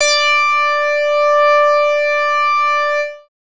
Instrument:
synthesizer bass